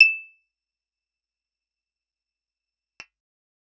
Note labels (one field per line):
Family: guitar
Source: acoustic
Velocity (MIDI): 127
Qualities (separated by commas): fast decay, percussive